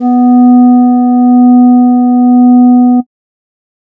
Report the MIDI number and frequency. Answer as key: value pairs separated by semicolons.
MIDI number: 59; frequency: 246.9 Hz